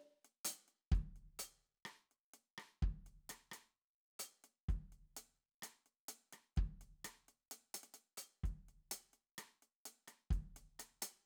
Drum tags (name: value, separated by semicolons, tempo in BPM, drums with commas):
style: slow reggae; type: beat; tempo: 64 BPM; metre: 4/4; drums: closed hi-hat, cross-stick, kick